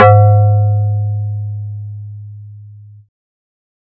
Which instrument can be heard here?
synthesizer bass